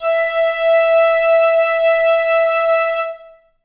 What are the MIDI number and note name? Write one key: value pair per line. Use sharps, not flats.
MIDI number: 76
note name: E5